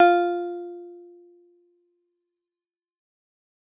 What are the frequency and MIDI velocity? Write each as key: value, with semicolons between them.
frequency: 349.2 Hz; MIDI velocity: 100